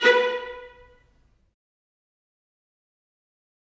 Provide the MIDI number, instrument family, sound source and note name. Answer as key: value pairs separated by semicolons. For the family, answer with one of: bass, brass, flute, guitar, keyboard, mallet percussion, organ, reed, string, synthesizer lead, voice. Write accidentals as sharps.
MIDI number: 71; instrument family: string; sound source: acoustic; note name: B4